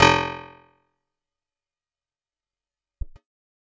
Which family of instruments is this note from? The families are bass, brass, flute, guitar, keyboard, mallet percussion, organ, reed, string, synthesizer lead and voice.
guitar